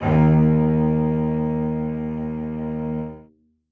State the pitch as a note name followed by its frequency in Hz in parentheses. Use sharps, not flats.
D#2 (77.78 Hz)